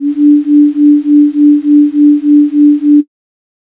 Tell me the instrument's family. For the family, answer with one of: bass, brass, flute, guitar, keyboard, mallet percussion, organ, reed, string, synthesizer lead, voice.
flute